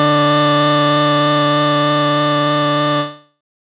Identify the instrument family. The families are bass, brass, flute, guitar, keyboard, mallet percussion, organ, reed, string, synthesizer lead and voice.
bass